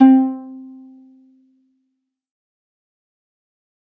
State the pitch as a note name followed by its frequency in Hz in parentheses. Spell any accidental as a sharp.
C4 (261.6 Hz)